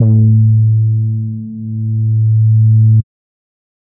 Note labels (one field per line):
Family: bass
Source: synthesizer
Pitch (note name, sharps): A2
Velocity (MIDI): 25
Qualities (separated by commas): dark